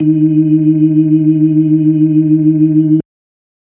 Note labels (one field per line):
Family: organ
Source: electronic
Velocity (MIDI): 127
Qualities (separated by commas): dark